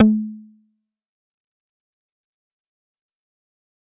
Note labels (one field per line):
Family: bass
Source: synthesizer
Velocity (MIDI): 75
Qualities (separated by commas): distorted, fast decay, percussive